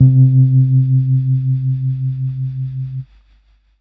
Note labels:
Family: keyboard; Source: electronic; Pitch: C3; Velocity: 25; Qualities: dark

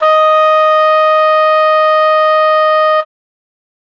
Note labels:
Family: reed; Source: acoustic; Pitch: D#5; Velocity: 75

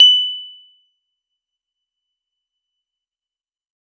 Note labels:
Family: keyboard; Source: electronic; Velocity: 25; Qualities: percussive

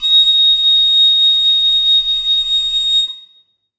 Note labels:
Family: flute; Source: acoustic; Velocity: 100; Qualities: bright, reverb

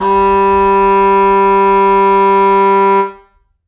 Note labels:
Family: reed; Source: acoustic; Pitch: G3; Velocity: 127; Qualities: distorted, reverb

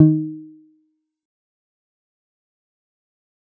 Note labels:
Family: guitar; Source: synthesizer; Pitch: D#3; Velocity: 25; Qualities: dark, fast decay, percussive

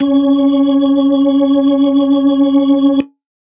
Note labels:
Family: organ; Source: electronic; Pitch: C#4; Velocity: 50; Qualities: reverb

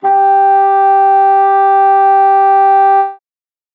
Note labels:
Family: reed; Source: acoustic; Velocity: 75

